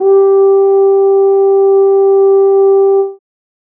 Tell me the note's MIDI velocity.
75